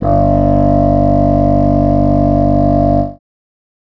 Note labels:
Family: reed; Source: acoustic; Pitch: G1; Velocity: 127; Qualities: bright

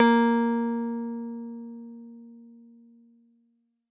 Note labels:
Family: guitar; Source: synthesizer; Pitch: A#3; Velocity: 127; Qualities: dark

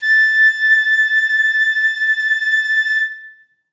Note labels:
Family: flute; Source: acoustic; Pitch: A6; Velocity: 75; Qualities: reverb

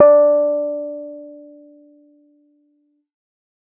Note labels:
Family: keyboard; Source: electronic; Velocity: 50

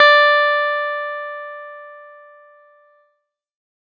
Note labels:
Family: keyboard; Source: electronic; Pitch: D5; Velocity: 25

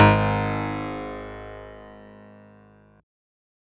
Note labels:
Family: synthesizer lead; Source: synthesizer; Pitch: G#1; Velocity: 25; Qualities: bright, distorted

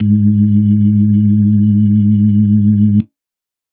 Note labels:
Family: organ; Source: electronic; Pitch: G#2; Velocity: 75; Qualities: reverb

